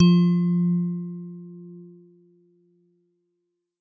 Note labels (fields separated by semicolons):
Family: mallet percussion; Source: acoustic; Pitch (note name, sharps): F3; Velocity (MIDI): 75